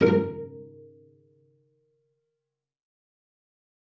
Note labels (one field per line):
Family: string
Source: acoustic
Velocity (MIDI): 50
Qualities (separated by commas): fast decay, percussive, reverb